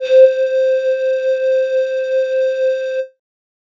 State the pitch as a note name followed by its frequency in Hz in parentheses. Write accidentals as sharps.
C5 (523.3 Hz)